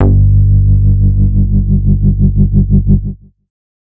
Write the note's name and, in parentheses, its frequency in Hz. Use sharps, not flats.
G1 (49 Hz)